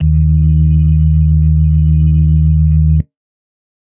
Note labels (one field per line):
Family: organ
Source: electronic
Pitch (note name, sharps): D#2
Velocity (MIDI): 25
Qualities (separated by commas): dark